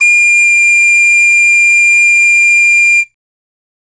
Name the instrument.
acoustic flute